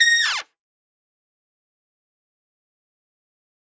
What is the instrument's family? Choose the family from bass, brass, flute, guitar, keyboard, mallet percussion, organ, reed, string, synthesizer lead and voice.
brass